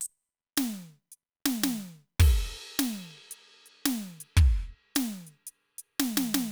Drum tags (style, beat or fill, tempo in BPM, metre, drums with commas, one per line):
rock
beat
110 BPM
4/4
crash, closed hi-hat, snare, kick